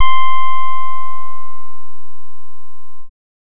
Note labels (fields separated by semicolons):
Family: bass; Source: synthesizer; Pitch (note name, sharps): C6; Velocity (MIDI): 127; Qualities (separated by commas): distorted